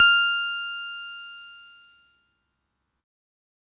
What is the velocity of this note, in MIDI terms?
127